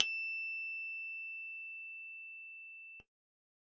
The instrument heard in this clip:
electronic keyboard